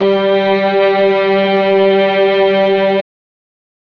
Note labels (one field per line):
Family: string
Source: electronic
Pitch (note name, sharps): G3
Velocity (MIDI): 127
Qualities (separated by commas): distorted, reverb